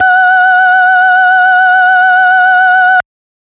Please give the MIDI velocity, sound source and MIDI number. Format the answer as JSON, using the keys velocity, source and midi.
{"velocity": 25, "source": "electronic", "midi": 78}